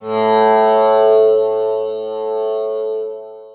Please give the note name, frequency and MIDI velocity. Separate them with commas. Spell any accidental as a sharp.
A2, 110 Hz, 100